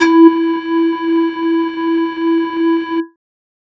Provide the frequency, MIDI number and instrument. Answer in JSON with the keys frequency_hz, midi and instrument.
{"frequency_hz": 329.6, "midi": 64, "instrument": "synthesizer flute"}